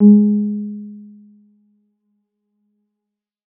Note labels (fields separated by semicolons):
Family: keyboard; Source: electronic; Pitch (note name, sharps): G#3; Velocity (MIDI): 50; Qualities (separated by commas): dark